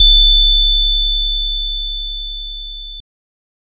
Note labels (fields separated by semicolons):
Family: guitar; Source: synthesizer; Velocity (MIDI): 25; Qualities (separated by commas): bright, distorted